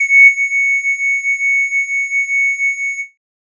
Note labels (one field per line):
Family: flute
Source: synthesizer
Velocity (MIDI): 75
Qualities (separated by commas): distorted